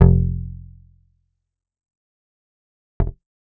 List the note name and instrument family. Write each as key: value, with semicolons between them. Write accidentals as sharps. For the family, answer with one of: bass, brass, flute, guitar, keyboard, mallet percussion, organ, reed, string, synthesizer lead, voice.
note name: F1; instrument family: bass